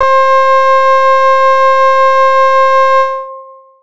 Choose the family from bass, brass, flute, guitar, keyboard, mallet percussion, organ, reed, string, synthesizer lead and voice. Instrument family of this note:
keyboard